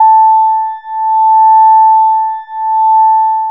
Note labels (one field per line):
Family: bass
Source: synthesizer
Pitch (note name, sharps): A5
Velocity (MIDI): 75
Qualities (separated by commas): long release